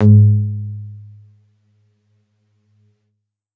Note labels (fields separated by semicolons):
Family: keyboard; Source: electronic; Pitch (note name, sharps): G#2; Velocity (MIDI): 127